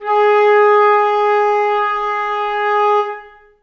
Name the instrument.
acoustic flute